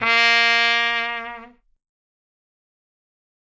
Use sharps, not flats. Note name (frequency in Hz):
A#3 (233.1 Hz)